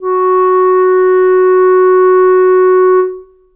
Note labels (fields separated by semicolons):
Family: reed; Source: acoustic; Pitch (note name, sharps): F#4; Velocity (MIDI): 75; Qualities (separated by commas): reverb